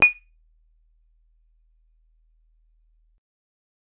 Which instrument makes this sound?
acoustic guitar